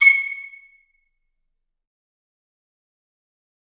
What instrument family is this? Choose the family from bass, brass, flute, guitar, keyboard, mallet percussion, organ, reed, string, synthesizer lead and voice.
reed